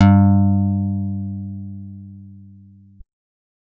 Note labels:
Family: guitar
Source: acoustic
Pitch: G2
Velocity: 100

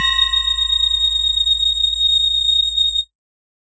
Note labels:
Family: mallet percussion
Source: electronic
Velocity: 127

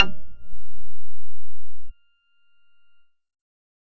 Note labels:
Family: bass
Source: synthesizer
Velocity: 50

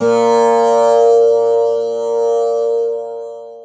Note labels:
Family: guitar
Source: acoustic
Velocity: 127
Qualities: bright, long release, multiphonic, reverb

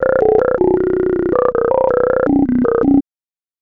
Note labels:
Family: bass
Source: synthesizer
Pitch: B0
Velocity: 50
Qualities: tempo-synced

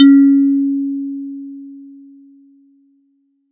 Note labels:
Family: mallet percussion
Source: acoustic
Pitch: C#4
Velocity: 25

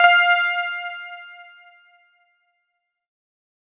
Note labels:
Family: guitar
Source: electronic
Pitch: F5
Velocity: 50

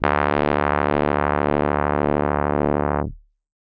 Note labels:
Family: keyboard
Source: electronic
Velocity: 100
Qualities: distorted

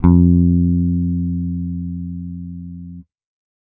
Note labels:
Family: bass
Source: electronic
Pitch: F2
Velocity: 127

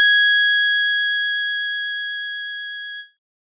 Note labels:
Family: organ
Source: electronic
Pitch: G#6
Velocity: 25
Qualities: bright

